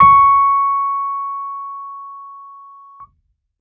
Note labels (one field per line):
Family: keyboard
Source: electronic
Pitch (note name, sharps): C#6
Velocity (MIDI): 75